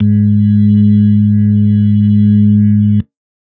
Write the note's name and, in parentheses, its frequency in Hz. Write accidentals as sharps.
G#2 (103.8 Hz)